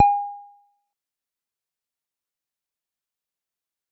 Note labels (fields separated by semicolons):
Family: bass; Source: synthesizer; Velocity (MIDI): 25; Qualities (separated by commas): fast decay, percussive